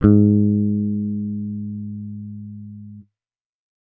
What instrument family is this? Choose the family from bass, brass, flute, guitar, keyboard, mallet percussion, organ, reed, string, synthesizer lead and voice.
bass